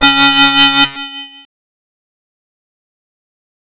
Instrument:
synthesizer bass